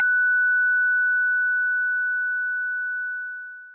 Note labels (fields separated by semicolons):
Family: mallet percussion; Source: acoustic; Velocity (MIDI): 75; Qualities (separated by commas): bright, distorted, long release